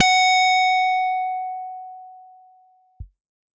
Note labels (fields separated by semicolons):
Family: guitar; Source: electronic; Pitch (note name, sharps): F#5; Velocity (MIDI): 127; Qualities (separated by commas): bright, distorted